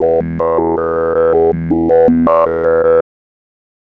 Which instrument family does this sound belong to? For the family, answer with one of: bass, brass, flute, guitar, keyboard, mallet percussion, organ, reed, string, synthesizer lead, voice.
bass